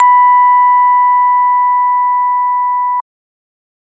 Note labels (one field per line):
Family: organ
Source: electronic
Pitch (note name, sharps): B5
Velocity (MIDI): 50